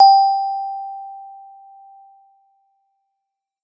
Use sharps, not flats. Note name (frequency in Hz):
G5 (784 Hz)